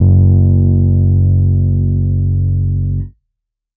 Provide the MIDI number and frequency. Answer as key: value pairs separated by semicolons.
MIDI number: 30; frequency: 46.25 Hz